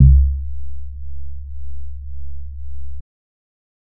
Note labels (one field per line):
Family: bass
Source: synthesizer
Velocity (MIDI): 25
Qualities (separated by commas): dark